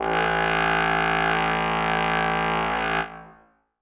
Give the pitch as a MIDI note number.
33